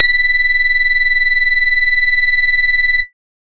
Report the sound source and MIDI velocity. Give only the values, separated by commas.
synthesizer, 127